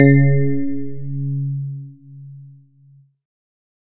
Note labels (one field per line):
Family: keyboard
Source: electronic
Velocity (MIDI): 127